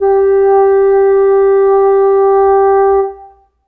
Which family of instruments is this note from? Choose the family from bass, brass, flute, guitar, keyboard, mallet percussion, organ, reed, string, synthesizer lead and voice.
reed